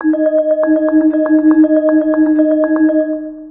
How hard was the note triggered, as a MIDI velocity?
100